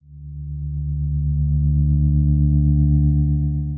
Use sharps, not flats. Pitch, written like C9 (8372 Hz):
D2 (73.42 Hz)